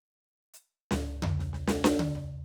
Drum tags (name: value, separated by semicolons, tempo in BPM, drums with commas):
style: rock; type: fill; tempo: 95 BPM; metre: 4/4; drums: hi-hat pedal, snare, high tom, mid tom, floor tom